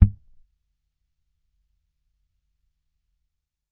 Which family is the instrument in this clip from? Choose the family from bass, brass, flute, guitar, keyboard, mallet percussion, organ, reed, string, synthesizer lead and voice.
bass